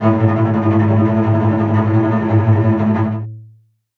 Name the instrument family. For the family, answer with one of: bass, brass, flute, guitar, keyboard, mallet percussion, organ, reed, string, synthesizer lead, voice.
string